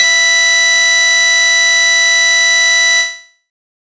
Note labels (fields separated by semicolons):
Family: bass; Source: synthesizer; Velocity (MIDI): 75; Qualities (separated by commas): bright, distorted